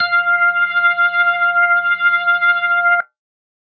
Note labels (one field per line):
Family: organ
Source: electronic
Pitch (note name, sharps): F5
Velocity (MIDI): 75